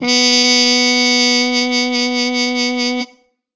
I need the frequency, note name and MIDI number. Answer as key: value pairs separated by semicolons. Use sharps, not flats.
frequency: 246.9 Hz; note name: B3; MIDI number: 59